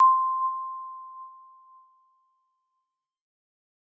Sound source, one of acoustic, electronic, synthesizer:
electronic